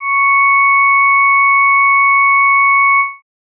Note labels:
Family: organ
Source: electronic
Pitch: C#6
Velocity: 75

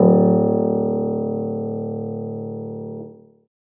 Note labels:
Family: keyboard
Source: acoustic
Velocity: 25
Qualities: reverb

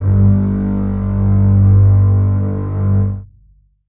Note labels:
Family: string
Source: acoustic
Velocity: 100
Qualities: long release, reverb

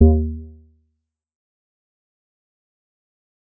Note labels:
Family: bass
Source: synthesizer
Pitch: D#2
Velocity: 25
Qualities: dark, fast decay, percussive

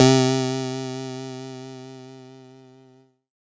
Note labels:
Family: keyboard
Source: electronic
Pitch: C3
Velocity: 25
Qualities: bright

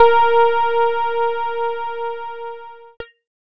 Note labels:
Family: keyboard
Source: electronic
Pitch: A#4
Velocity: 75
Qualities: distorted

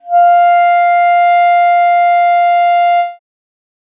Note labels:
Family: reed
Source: acoustic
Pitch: F5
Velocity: 100

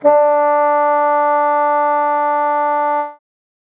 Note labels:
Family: reed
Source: acoustic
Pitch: D4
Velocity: 75

